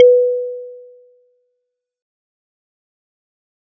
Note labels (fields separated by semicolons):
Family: mallet percussion; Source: acoustic; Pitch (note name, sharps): B4; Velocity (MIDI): 100; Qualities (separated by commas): fast decay